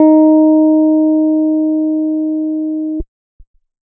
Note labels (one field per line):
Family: keyboard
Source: electronic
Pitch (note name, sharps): D#4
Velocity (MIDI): 50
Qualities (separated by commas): dark